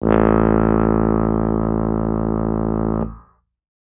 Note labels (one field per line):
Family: brass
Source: acoustic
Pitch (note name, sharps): A1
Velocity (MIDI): 100